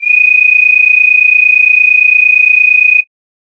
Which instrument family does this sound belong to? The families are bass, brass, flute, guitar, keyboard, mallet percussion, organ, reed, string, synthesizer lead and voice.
flute